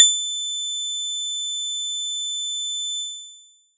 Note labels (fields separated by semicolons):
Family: mallet percussion; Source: acoustic; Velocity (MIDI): 50